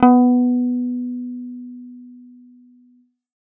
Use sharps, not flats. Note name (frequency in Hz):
B3 (246.9 Hz)